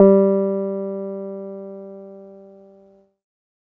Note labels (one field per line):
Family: keyboard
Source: electronic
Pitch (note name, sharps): G3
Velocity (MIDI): 127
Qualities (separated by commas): dark